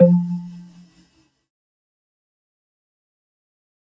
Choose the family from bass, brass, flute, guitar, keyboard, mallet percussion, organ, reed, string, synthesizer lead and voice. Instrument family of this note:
keyboard